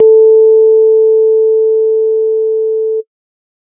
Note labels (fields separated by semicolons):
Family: organ; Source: electronic; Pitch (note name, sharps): A4; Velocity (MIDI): 50; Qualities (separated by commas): dark